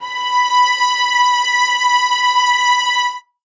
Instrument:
acoustic string instrument